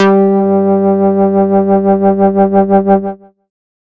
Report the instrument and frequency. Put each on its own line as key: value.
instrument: synthesizer bass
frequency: 196 Hz